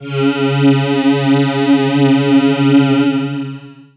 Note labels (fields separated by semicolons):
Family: voice; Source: synthesizer; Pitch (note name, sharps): C#3; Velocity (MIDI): 75; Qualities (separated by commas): distorted, long release